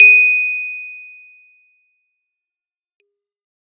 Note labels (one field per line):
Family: keyboard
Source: acoustic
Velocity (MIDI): 75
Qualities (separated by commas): bright, fast decay